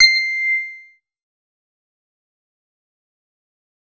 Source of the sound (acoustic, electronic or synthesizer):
synthesizer